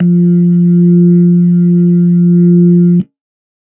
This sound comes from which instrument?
electronic organ